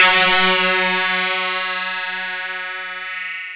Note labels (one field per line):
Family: mallet percussion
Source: electronic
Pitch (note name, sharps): F#3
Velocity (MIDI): 127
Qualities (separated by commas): bright, distorted, long release, non-linear envelope